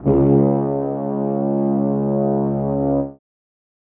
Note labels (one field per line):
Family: brass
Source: acoustic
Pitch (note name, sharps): C#2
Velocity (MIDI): 75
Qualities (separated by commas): reverb